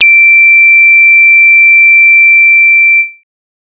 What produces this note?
synthesizer bass